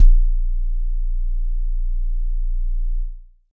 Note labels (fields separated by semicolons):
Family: keyboard; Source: electronic; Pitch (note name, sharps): A#0; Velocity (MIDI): 25; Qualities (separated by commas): dark